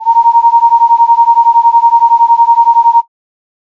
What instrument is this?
synthesizer flute